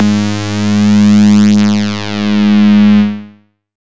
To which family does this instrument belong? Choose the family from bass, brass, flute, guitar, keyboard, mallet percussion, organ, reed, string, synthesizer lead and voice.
bass